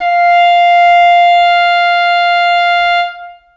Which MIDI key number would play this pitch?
77